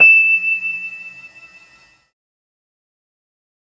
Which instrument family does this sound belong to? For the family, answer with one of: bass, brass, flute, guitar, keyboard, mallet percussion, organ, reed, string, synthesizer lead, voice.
keyboard